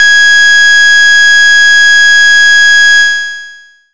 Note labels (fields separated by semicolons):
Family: bass; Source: synthesizer; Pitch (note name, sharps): G#6; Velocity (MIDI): 100; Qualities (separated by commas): bright, distorted, long release